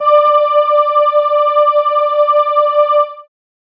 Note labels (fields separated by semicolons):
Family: keyboard; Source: synthesizer; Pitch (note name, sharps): D5; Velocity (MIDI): 127